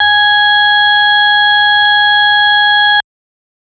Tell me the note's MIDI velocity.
50